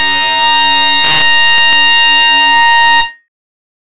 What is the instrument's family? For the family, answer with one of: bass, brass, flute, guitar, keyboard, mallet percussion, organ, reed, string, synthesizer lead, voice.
bass